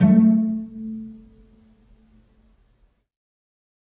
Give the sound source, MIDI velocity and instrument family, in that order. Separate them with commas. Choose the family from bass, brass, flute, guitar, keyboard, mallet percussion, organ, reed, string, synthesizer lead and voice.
acoustic, 25, string